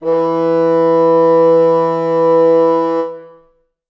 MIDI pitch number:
52